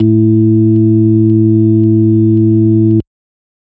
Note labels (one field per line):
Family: organ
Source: electronic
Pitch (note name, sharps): A2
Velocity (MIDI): 25